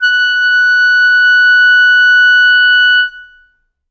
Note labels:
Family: reed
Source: acoustic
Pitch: F#6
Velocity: 50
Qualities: reverb

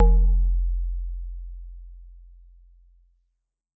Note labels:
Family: mallet percussion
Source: acoustic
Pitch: F1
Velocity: 75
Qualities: dark, reverb

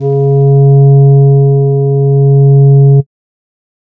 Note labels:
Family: flute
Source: synthesizer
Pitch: C#3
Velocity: 127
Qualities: dark

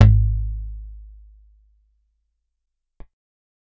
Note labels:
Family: guitar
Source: acoustic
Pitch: G#1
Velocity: 50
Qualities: dark

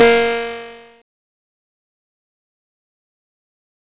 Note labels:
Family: guitar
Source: electronic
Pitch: A#3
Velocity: 50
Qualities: bright, distorted, fast decay

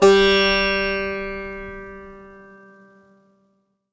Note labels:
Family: guitar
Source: acoustic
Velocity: 50

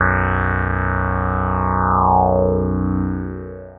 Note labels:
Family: synthesizer lead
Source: synthesizer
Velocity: 100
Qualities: long release

